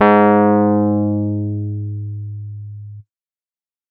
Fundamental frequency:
103.8 Hz